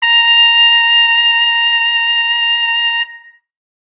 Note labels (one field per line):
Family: brass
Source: acoustic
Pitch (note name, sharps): A#5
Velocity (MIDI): 50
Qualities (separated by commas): distorted